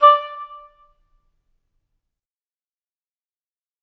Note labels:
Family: reed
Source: acoustic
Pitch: D5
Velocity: 100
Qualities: fast decay, percussive, reverb

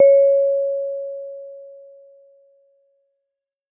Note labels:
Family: mallet percussion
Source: acoustic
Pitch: C#5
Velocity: 127

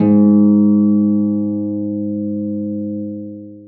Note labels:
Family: string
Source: acoustic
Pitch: G#2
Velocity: 75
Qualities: long release, reverb

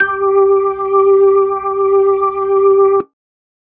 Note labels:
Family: organ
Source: electronic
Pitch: G4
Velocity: 25

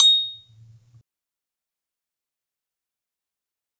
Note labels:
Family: mallet percussion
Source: acoustic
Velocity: 25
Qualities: fast decay, percussive, reverb

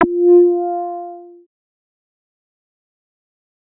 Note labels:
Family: bass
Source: synthesizer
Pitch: F4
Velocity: 127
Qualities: distorted, fast decay

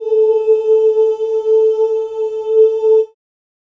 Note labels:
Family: voice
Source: acoustic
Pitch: A4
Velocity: 127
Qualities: reverb

